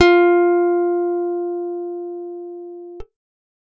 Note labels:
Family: guitar; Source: acoustic; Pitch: F4; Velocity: 25

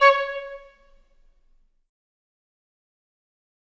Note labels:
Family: flute; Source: acoustic; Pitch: C#5; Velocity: 75; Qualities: fast decay, percussive, reverb

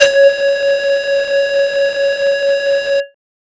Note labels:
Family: flute; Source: synthesizer; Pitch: C#5; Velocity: 127; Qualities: distorted

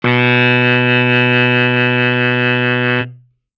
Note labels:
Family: reed; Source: acoustic; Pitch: B2; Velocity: 75

